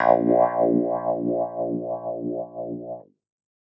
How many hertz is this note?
58.27 Hz